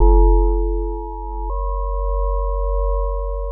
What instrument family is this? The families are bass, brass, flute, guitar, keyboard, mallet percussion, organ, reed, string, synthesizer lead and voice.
mallet percussion